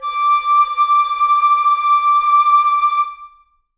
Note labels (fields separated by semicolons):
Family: flute; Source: acoustic; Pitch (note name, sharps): D6; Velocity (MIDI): 127; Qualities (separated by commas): reverb